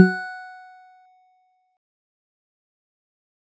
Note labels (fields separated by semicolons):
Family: mallet percussion; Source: acoustic; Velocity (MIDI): 25; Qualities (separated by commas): fast decay, percussive